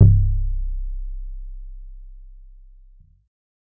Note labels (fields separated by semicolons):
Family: bass; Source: synthesizer; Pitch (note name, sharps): C1; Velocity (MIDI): 50; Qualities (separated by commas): dark